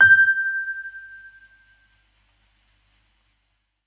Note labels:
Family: keyboard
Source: electronic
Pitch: G6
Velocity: 50

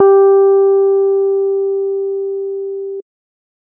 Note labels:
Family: keyboard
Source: electronic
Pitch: G4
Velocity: 100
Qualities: dark

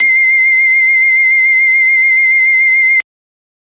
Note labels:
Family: organ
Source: electronic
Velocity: 100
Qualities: bright

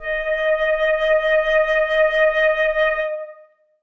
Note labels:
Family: flute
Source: acoustic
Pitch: D#5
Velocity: 50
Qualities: reverb

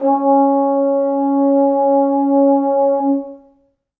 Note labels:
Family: brass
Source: acoustic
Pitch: C#4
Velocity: 50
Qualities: dark, reverb

